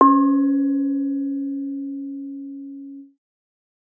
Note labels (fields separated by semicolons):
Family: mallet percussion; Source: acoustic; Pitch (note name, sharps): C#4; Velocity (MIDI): 75